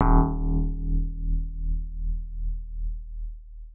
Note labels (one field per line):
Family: guitar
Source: electronic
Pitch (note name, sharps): D#1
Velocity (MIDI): 127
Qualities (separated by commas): long release, reverb